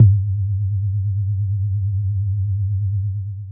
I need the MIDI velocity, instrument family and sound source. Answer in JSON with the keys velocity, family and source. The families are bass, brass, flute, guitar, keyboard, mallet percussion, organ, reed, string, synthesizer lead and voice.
{"velocity": 127, "family": "bass", "source": "synthesizer"}